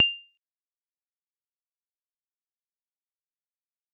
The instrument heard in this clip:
acoustic mallet percussion instrument